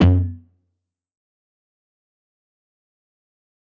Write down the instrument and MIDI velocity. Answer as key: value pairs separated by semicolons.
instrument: electronic guitar; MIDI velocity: 25